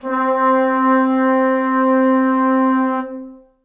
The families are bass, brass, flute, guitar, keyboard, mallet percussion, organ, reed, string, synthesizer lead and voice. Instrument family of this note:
brass